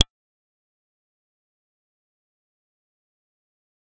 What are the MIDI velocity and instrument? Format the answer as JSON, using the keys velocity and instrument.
{"velocity": 25, "instrument": "synthesizer bass"}